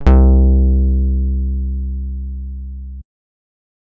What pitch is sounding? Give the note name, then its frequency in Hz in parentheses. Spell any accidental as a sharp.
C2 (65.41 Hz)